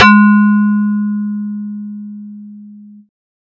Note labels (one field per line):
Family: bass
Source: synthesizer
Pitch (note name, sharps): G#3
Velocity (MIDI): 127